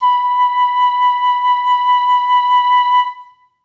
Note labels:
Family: flute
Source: acoustic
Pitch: B5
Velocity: 25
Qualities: reverb

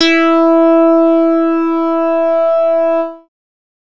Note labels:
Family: bass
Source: synthesizer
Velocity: 50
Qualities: distorted

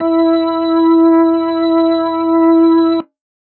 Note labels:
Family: organ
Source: electronic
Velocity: 25

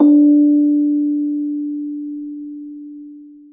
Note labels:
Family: mallet percussion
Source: acoustic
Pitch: D4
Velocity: 50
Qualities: dark, long release, reverb

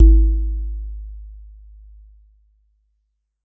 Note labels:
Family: mallet percussion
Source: acoustic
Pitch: G#1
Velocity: 100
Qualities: dark

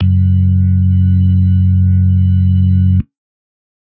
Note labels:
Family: organ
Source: electronic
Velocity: 100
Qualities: dark

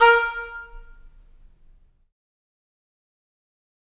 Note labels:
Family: reed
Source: acoustic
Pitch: A#4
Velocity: 75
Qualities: fast decay, percussive, reverb

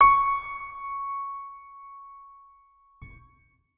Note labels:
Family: organ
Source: electronic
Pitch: C#6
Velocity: 75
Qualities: reverb

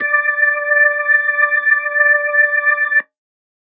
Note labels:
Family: organ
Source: electronic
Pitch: D5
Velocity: 25

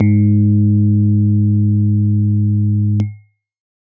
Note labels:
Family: keyboard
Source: electronic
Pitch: G#2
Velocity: 75

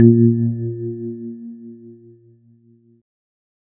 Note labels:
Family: keyboard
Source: electronic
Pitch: A#2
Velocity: 127

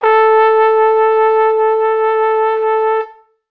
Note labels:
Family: brass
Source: acoustic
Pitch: A4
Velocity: 75

